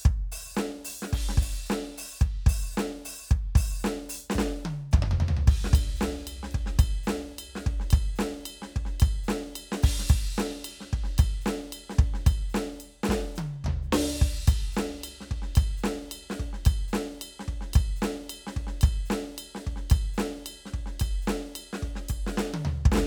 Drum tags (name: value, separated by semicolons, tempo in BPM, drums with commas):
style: swing; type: beat; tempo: 110 BPM; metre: 4/4; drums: crash, ride, ride bell, closed hi-hat, open hi-hat, hi-hat pedal, snare, high tom, mid tom, floor tom, kick